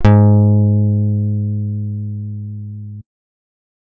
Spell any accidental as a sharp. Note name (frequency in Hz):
G#2 (103.8 Hz)